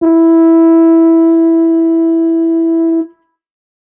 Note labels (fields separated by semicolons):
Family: brass; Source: acoustic; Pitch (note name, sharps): E4; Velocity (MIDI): 100